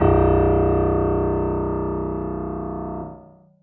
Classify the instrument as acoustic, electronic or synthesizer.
acoustic